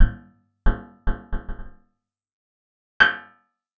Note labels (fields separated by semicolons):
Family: guitar; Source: acoustic; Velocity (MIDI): 50; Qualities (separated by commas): percussive, reverb